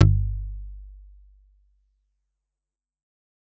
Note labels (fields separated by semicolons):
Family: guitar; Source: electronic; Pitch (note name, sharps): G1; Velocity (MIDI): 75; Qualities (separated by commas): fast decay